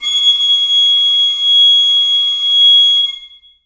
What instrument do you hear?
acoustic flute